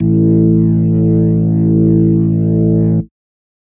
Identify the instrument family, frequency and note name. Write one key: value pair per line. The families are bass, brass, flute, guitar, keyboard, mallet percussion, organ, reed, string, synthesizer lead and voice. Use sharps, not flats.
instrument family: organ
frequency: 55 Hz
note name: A1